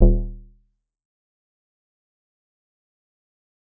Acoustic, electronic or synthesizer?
synthesizer